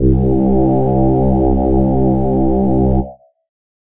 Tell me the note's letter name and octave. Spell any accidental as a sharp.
C2